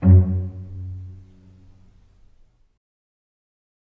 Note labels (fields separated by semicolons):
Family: string; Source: acoustic; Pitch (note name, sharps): F#2; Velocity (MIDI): 50; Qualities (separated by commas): dark, reverb